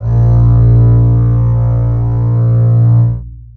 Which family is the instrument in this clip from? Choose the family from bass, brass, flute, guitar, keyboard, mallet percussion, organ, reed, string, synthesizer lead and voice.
string